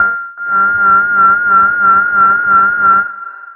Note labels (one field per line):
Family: bass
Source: synthesizer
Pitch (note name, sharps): F6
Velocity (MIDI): 100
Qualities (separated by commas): long release, reverb